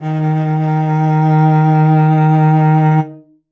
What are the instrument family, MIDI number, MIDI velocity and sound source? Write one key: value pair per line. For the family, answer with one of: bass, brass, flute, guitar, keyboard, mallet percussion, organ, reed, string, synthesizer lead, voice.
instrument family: string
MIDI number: 51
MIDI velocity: 25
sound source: acoustic